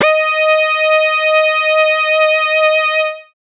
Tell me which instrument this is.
synthesizer bass